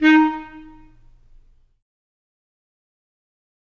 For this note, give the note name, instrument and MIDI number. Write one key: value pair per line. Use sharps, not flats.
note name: D#4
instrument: acoustic reed instrument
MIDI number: 63